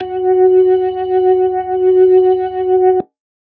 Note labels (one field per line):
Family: organ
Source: electronic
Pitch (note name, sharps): F#4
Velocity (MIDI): 127